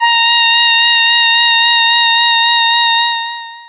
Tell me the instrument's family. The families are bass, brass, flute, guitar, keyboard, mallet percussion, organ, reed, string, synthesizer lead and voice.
voice